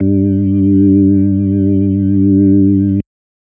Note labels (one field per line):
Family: organ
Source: electronic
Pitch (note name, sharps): G2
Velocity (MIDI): 127